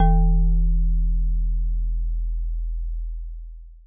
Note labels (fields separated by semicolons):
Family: mallet percussion; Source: acoustic; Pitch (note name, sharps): E1; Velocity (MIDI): 75; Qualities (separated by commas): long release